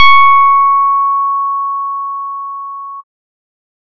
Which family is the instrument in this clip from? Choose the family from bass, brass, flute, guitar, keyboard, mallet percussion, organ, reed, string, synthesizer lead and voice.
bass